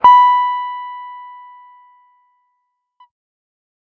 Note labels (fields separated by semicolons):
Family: guitar; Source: electronic; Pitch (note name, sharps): B5; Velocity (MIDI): 50